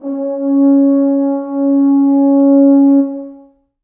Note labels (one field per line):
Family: brass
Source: acoustic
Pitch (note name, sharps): C#4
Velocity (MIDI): 75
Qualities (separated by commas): dark, long release, reverb